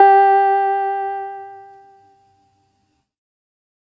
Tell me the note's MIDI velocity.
75